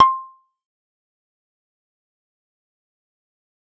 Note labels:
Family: bass; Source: synthesizer; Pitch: C6; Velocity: 127; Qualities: fast decay, percussive

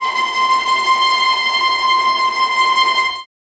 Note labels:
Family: string; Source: acoustic; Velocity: 25; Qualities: bright, non-linear envelope, reverb

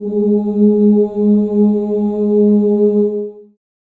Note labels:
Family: voice; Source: acoustic; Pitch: G#3; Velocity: 50; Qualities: dark, long release, reverb

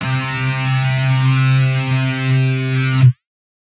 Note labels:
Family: guitar; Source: synthesizer; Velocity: 75

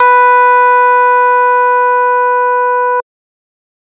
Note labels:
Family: organ; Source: electronic; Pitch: B4; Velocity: 127; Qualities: distorted

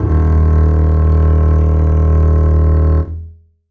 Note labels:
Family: string; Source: acoustic; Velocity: 100; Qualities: reverb

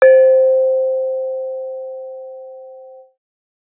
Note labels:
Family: mallet percussion; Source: acoustic; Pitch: C5; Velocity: 75

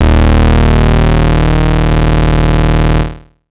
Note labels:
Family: bass; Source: synthesizer; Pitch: D#1; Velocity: 100; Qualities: bright, distorted

